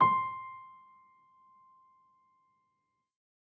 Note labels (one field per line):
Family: keyboard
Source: acoustic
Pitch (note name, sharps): C6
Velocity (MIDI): 25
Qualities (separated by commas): percussive